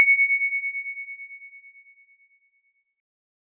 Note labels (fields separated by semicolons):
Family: keyboard; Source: electronic; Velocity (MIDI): 127